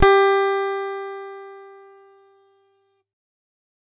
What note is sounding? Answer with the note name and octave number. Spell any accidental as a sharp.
G4